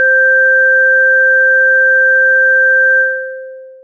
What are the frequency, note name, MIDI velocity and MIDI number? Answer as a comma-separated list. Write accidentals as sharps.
523.3 Hz, C5, 50, 72